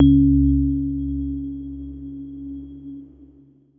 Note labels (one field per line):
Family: keyboard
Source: electronic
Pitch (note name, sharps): C#2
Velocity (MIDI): 75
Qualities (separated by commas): dark